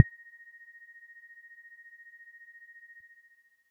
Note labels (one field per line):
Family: mallet percussion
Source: electronic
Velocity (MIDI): 25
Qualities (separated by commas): percussive